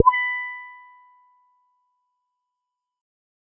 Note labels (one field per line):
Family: bass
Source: synthesizer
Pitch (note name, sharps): B5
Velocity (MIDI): 100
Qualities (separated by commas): fast decay